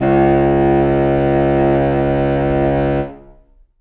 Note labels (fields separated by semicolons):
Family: reed; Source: acoustic; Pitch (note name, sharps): C#2; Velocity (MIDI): 75; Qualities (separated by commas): distorted, long release, reverb